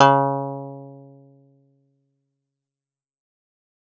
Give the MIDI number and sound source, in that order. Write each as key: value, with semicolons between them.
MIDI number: 49; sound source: acoustic